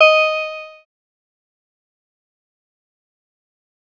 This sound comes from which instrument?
synthesizer lead